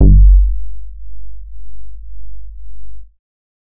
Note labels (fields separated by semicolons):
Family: bass; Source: synthesizer; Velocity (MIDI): 50; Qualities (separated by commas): dark, distorted